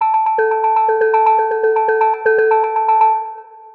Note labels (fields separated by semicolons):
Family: mallet percussion; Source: synthesizer; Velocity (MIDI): 75; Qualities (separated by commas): long release, multiphonic, percussive, tempo-synced